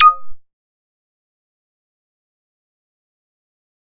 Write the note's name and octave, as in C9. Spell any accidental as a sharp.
D#6